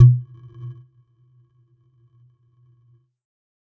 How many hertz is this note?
123.5 Hz